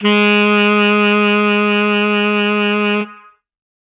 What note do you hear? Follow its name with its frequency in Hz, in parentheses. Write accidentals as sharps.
G#3 (207.7 Hz)